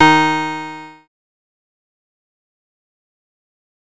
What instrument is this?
synthesizer bass